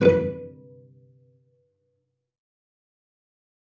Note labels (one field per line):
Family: string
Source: acoustic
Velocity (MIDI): 25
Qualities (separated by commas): fast decay, percussive, reverb